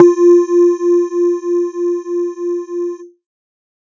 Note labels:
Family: synthesizer lead; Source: synthesizer; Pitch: F4; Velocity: 100; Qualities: distorted

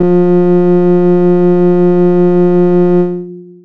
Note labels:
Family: keyboard; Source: electronic; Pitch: F3; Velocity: 75; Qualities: distorted, long release

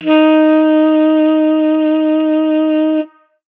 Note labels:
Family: reed; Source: acoustic; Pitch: D#4; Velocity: 25

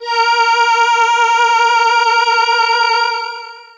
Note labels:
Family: voice; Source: synthesizer; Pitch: A#4; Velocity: 100; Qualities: bright, distorted, long release

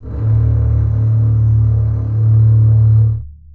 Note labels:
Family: string; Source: acoustic; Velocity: 50; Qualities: long release, reverb

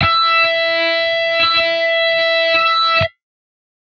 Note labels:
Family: guitar; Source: synthesizer; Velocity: 100

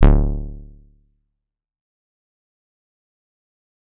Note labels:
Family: guitar; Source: electronic; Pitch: D1; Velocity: 100; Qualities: fast decay, percussive

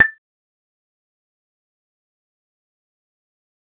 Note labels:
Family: bass; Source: synthesizer; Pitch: A6; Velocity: 100; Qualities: fast decay, percussive

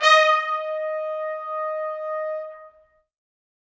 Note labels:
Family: brass; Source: acoustic; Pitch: D#5; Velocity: 127; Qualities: bright, reverb

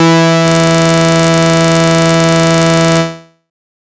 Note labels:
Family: bass; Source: synthesizer; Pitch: E3; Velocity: 25; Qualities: bright, distorted

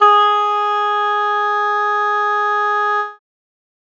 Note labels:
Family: reed; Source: acoustic; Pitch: G#4; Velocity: 127; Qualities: bright

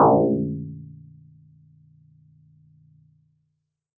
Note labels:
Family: mallet percussion; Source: acoustic; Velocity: 100

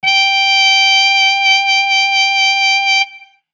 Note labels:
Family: brass; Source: acoustic; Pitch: G5; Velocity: 127

